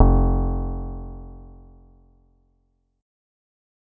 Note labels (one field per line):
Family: bass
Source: synthesizer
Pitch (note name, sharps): F1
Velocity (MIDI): 100